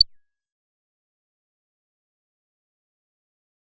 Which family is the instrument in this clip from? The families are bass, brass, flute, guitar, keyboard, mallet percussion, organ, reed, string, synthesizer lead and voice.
bass